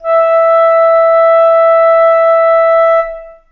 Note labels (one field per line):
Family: flute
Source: acoustic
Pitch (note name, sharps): E5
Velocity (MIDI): 50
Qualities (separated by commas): reverb